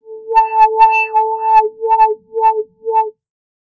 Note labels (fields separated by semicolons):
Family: bass; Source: synthesizer; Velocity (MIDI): 25; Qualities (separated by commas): distorted, non-linear envelope